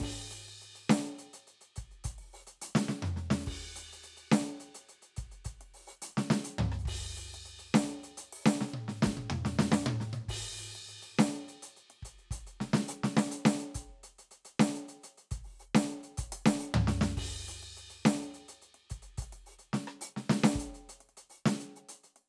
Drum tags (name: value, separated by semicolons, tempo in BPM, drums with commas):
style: rock; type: beat; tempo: 140 BPM; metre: 4/4; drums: crash, closed hi-hat, open hi-hat, hi-hat pedal, snare, cross-stick, high tom, mid tom, floor tom, kick